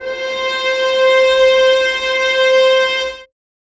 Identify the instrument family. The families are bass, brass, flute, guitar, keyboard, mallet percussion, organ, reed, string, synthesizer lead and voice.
string